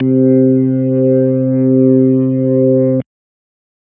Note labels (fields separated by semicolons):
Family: organ; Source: electronic; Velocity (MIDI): 127